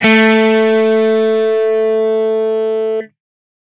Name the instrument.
electronic guitar